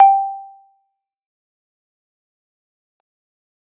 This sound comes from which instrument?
electronic keyboard